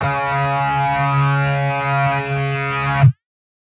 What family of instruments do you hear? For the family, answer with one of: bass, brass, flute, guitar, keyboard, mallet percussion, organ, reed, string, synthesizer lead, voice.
guitar